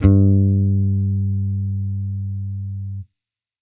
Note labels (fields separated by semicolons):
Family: bass; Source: electronic; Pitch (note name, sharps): G2; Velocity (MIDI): 50